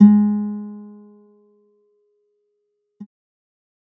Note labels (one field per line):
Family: guitar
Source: electronic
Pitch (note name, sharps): G#3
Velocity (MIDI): 25